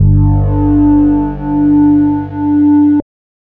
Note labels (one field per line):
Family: bass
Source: synthesizer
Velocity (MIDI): 127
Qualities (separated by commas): distorted, multiphonic